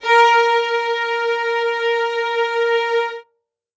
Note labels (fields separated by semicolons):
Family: string; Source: acoustic; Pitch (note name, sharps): A#4; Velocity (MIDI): 127; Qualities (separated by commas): reverb